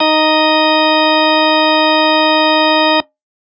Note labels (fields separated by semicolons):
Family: organ; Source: electronic; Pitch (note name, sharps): D#4; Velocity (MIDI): 25